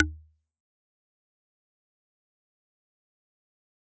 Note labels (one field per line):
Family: mallet percussion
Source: acoustic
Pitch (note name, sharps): D#2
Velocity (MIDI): 25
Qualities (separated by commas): fast decay, percussive